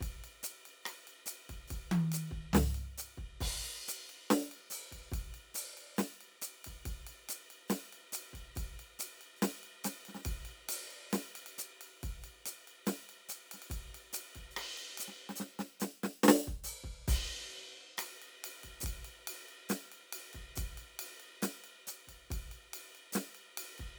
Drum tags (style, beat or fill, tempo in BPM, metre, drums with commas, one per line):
half-time rock
beat
140 BPM
4/4
crash, ride, open hi-hat, hi-hat pedal, snare, cross-stick, high tom, floor tom, kick